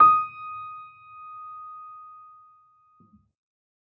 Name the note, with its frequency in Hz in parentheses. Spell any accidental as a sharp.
D#6 (1245 Hz)